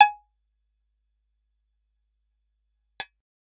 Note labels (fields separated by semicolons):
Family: bass; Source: synthesizer; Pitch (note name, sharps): G#5; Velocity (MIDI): 100; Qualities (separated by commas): percussive